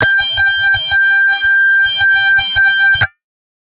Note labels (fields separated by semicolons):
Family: guitar; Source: electronic; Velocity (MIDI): 127; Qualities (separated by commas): bright, distorted